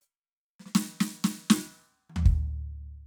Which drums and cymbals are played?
hi-hat pedal, snare, high tom, floor tom and kick